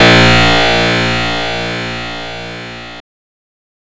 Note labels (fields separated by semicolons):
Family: guitar; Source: synthesizer; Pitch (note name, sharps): A#1; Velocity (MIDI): 100; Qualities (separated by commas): bright, distorted